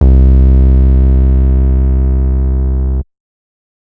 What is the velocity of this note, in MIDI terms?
127